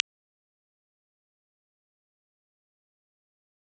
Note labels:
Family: guitar; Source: electronic; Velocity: 100; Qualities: fast decay, percussive

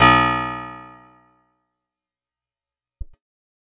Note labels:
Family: guitar; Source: acoustic; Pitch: B1; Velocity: 127; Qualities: fast decay

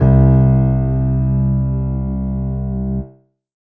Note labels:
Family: keyboard; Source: electronic; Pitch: C2; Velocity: 50; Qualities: reverb

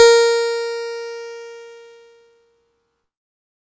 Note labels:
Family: keyboard; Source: electronic; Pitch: A#4; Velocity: 50; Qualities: bright, distorted

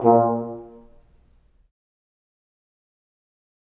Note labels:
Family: brass; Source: acoustic; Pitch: A#2; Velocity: 25; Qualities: dark, fast decay, reverb

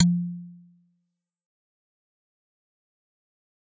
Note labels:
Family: mallet percussion; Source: acoustic; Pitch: F3; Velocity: 75; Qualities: fast decay, percussive

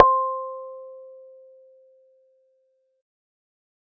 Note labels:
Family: bass; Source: synthesizer; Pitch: C5; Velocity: 127

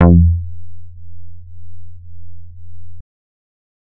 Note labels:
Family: bass; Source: synthesizer; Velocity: 100; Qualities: distorted

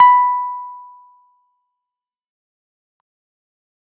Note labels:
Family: keyboard; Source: electronic; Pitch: B5; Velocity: 100; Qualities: fast decay

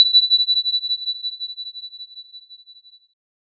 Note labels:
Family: keyboard; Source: synthesizer; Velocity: 75; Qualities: bright

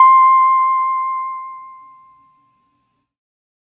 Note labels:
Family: keyboard; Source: electronic; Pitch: C6; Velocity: 75

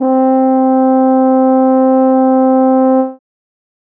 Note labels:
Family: brass; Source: acoustic; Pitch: C4; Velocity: 100; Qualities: dark

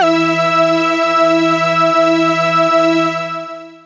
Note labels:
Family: synthesizer lead; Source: synthesizer; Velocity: 127; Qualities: bright, long release

